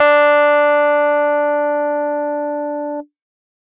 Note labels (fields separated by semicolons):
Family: keyboard; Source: electronic; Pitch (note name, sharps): D4; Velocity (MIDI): 127; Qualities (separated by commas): distorted